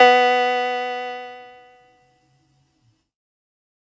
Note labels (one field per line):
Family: keyboard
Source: electronic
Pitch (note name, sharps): B3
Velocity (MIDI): 100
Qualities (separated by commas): distorted